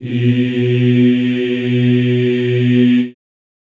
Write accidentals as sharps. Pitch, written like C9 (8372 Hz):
B2 (123.5 Hz)